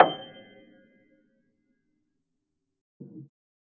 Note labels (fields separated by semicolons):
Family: keyboard; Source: acoustic; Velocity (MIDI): 25; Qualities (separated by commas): fast decay, percussive, reverb